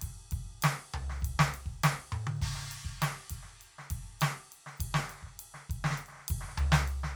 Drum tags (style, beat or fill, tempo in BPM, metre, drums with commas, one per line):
funk
beat
100 BPM
4/4
crash, ride, hi-hat pedal, snare, cross-stick, high tom, mid tom, floor tom, kick